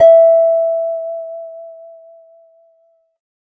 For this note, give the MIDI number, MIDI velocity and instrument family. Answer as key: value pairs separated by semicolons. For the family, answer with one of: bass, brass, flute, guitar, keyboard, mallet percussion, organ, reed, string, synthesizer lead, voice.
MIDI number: 76; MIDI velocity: 75; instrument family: guitar